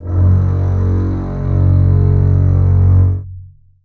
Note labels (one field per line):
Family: string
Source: acoustic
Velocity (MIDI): 50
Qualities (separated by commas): long release, reverb